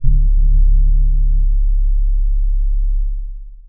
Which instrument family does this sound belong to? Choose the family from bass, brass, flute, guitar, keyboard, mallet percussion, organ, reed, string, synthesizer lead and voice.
keyboard